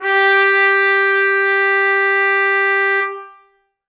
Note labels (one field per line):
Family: brass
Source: acoustic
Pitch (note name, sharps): G4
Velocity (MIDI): 127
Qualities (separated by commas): bright, reverb